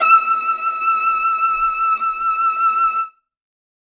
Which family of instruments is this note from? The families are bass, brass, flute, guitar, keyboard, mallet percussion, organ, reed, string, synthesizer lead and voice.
string